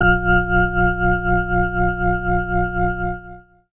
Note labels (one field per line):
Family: organ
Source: electronic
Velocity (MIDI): 75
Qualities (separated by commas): distorted